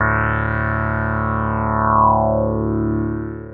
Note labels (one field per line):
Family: synthesizer lead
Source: synthesizer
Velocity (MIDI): 75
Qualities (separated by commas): long release